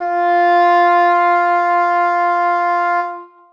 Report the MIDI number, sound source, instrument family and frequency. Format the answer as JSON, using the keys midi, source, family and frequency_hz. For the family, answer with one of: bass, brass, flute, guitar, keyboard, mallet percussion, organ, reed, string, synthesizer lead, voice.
{"midi": 65, "source": "acoustic", "family": "reed", "frequency_hz": 349.2}